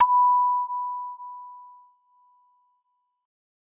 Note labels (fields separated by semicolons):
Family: mallet percussion; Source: acoustic; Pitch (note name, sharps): B5; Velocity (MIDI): 75; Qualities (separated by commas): non-linear envelope